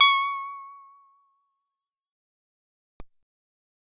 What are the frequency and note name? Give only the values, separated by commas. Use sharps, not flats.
1109 Hz, C#6